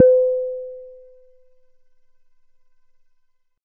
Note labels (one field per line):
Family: bass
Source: synthesizer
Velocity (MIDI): 25